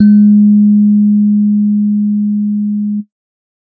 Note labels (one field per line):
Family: keyboard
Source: electronic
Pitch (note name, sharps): G#3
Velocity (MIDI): 75